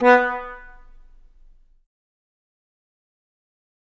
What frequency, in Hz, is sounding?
246.9 Hz